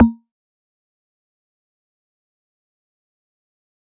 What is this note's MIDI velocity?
50